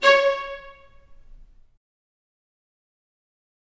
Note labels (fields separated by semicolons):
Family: string; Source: acoustic; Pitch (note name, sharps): C#5; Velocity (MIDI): 127; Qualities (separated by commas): fast decay, reverb